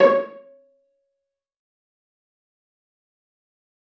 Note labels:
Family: string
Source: acoustic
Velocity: 100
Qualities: fast decay, percussive, reverb

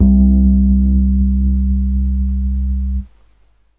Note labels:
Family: keyboard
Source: electronic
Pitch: C2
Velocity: 25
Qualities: dark

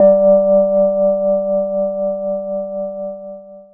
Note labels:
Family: keyboard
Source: electronic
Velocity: 75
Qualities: long release, reverb

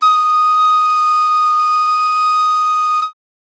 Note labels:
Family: flute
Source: acoustic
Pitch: D#6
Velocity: 50

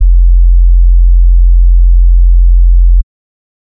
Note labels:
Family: bass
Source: synthesizer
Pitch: F1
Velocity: 100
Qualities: dark

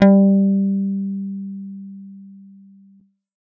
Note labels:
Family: bass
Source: synthesizer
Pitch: G3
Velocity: 127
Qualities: dark

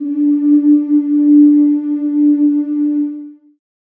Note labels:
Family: voice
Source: acoustic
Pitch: D4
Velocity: 50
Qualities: reverb

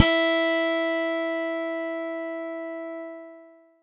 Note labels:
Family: keyboard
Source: electronic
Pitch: E4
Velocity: 127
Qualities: bright

